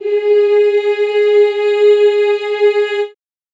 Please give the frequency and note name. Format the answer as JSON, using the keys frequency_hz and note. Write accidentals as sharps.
{"frequency_hz": 415.3, "note": "G#4"}